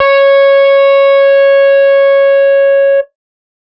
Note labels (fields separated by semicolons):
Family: guitar; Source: electronic; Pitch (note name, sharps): C#5; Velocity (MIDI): 100; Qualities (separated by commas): distorted